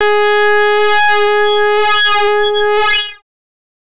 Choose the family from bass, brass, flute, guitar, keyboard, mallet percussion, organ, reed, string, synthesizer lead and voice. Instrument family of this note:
bass